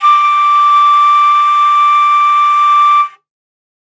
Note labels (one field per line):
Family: flute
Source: acoustic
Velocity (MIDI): 25